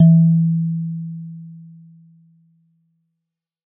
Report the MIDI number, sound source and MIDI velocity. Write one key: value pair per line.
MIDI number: 52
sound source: acoustic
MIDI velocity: 25